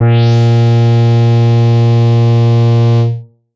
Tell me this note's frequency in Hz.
116.5 Hz